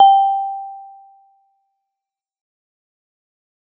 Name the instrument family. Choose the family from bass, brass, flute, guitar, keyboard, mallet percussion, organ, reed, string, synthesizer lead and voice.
mallet percussion